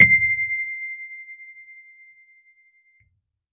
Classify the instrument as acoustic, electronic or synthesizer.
electronic